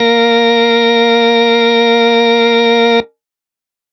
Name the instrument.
electronic organ